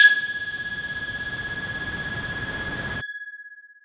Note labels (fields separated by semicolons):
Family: voice; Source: synthesizer; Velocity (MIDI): 75; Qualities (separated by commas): distorted, long release